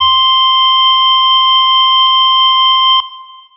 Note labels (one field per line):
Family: organ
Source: electronic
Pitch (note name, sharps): C6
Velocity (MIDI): 127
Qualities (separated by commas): long release